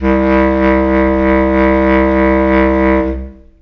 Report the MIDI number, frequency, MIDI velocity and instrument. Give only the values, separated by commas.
36, 65.41 Hz, 50, acoustic reed instrument